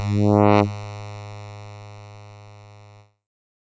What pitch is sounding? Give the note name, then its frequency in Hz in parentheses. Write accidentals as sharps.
G#2 (103.8 Hz)